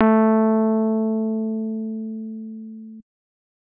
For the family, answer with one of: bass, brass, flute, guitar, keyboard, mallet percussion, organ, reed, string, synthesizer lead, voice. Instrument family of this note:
keyboard